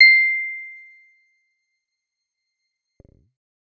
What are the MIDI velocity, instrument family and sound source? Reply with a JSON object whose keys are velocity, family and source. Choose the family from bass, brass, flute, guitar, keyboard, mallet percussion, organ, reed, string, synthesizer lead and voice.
{"velocity": 100, "family": "bass", "source": "synthesizer"}